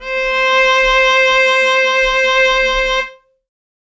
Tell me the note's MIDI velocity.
50